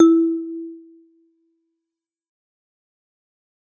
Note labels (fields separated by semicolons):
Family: mallet percussion; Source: acoustic; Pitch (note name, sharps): E4; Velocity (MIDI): 127; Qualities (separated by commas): fast decay, reverb